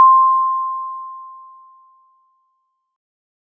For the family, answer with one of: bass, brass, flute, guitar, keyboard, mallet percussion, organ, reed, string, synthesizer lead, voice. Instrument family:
mallet percussion